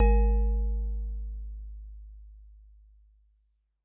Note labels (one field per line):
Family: mallet percussion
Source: acoustic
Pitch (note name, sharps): G#1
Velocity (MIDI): 100